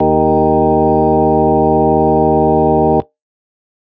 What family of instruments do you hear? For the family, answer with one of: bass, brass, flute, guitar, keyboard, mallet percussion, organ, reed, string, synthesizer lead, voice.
organ